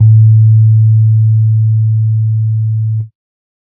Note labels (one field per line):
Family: keyboard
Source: electronic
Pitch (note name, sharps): A2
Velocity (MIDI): 25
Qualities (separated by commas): dark